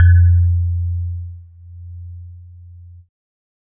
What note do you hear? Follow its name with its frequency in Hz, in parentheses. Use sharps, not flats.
F2 (87.31 Hz)